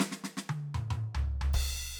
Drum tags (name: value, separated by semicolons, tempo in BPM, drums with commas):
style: rock; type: beat; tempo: 120 BPM; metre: 4/4; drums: crash, snare, high tom, mid tom, floor tom, kick